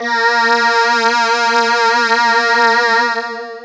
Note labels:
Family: voice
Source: synthesizer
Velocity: 127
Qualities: bright, distorted, long release

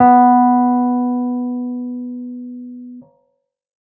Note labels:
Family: keyboard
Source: electronic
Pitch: B3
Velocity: 100

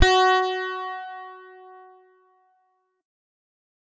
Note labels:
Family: guitar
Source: electronic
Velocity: 75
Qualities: distorted

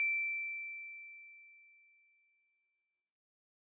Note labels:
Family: mallet percussion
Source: acoustic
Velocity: 25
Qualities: bright

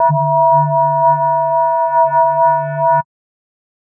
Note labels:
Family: mallet percussion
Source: synthesizer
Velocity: 50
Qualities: multiphonic, non-linear envelope

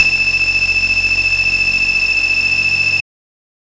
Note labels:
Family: bass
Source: synthesizer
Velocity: 127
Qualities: bright, distorted

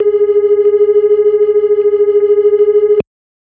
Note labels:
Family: organ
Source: electronic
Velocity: 50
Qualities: dark

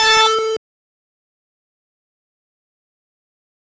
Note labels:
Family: bass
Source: synthesizer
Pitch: A4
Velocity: 75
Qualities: bright, distorted, fast decay

